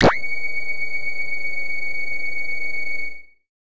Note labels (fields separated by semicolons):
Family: bass; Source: synthesizer; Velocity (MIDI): 25; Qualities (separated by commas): distorted